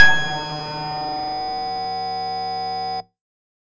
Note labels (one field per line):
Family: bass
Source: synthesizer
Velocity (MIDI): 75